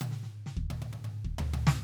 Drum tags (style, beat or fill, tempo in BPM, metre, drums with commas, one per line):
Purdie shuffle
fill
130 BPM
4/4
percussion, snare, high tom, floor tom, kick